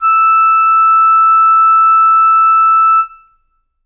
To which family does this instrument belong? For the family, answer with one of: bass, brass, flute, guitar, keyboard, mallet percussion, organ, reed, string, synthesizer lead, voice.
reed